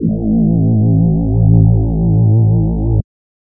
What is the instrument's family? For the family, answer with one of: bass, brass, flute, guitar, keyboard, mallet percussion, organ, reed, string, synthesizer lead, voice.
voice